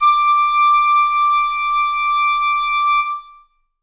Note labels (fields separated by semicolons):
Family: flute; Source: acoustic; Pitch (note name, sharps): D6; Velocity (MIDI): 50; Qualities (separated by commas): reverb